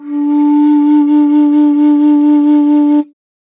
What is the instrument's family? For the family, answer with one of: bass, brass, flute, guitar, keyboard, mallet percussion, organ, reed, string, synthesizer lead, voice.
flute